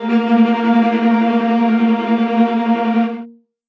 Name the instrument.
acoustic string instrument